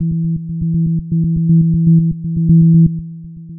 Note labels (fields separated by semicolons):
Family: synthesizer lead; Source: synthesizer; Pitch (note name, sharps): E3; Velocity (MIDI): 100; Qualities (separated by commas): dark, long release, tempo-synced